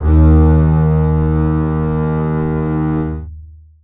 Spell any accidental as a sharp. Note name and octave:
D#2